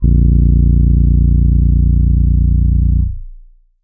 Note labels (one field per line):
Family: keyboard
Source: electronic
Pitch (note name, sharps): A#0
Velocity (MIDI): 75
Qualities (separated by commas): dark, long release